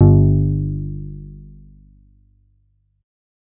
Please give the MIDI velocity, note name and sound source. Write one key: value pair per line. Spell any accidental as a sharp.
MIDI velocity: 25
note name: G1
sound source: synthesizer